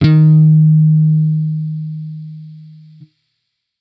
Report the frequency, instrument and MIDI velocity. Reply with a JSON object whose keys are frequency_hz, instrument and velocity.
{"frequency_hz": 155.6, "instrument": "electronic bass", "velocity": 25}